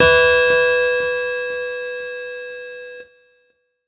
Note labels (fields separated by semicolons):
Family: keyboard; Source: electronic; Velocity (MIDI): 100; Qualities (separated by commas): bright, distorted